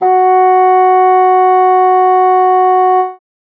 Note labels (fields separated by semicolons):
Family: reed; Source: acoustic; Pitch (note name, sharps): F#4; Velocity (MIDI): 127